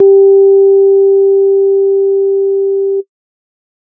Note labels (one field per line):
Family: organ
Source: electronic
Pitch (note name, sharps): G4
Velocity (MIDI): 75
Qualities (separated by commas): dark